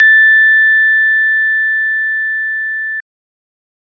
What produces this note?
electronic organ